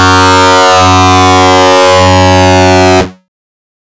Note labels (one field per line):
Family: bass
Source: synthesizer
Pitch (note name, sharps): F#2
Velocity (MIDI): 127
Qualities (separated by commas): bright, distorted